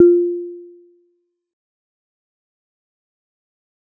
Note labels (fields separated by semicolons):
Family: mallet percussion; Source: acoustic; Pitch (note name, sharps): F4; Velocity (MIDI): 50; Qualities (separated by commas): fast decay, percussive